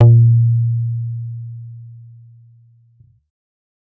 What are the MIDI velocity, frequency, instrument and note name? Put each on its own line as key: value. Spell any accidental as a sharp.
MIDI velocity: 100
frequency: 116.5 Hz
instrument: synthesizer bass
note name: A#2